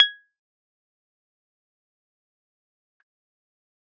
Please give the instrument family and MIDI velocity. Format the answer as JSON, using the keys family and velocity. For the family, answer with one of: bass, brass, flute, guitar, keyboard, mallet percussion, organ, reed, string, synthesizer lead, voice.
{"family": "keyboard", "velocity": 100}